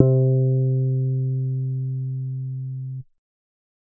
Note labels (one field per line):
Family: bass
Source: synthesizer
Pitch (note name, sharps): C3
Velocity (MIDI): 75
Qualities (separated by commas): dark, reverb